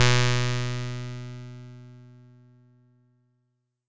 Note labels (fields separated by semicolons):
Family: bass; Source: synthesizer; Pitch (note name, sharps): B2; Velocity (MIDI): 127; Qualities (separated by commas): bright, distorted